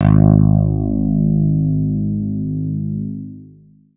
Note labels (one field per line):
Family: guitar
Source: electronic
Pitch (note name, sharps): G#1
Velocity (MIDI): 75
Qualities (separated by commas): long release